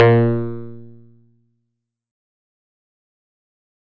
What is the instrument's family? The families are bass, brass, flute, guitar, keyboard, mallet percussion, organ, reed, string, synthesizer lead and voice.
guitar